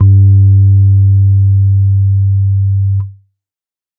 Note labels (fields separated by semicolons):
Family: keyboard; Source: electronic; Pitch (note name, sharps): G2; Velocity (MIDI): 25; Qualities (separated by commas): dark